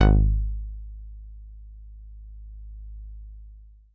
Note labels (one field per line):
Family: guitar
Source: synthesizer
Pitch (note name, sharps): G#1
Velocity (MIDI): 127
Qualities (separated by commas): long release